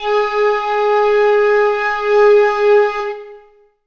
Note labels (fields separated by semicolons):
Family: flute; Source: acoustic; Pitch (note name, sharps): G#4; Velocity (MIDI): 75; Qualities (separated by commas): long release, reverb